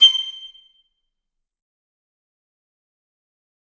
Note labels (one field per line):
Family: reed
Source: acoustic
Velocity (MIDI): 50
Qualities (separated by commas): bright, fast decay, percussive, reverb